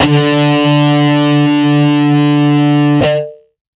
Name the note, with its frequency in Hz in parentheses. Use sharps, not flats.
D3 (146.8 Hz)